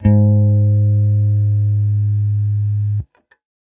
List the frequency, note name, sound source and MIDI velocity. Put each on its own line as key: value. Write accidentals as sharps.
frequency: 103.8 Hz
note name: G#2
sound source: electronic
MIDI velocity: 50